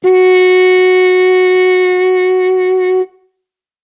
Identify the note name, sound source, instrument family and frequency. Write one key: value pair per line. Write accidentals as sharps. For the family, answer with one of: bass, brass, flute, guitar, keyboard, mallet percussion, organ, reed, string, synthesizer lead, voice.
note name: F#4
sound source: acoustic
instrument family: brass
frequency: 370 Hz